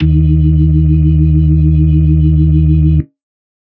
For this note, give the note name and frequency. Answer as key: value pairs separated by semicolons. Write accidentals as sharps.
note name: D#2; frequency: 77.78 Hz